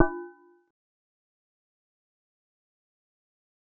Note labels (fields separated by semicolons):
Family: mallet percussion; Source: synthesizer; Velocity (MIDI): 25; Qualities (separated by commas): fast decay, multiphonic, percussive